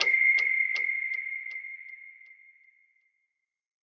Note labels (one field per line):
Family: synthesizer lead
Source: synthesizer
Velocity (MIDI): 127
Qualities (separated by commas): non-linear envelope, reverb